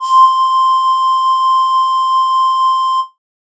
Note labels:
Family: flute; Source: synthesizer; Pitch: C6; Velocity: 100; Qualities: distorted

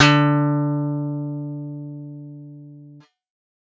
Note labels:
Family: guitar; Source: synthesizer; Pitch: D3; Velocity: 100

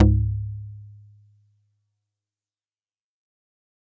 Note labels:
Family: mallet percussion; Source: acoustic; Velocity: 100; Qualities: fast decay, multiphonic

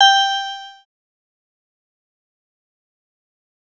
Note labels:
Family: synthesizer lead; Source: synthesizer; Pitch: G5; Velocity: 50; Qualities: distorted, fast decay

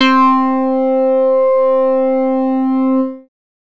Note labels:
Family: bass; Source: synthesizer; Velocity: 25; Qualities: distorted

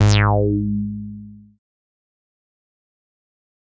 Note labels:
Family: bass; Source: synthesizer; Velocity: 100; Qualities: bright, distorted, fast decay

